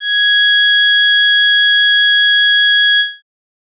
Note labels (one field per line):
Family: organ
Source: electronic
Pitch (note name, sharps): G#6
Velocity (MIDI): 50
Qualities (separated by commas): bright